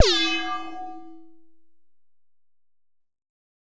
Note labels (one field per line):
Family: bass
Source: synthesizer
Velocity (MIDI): 100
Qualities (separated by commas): bright, distorted